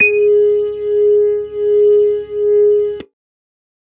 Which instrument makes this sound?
electronic organ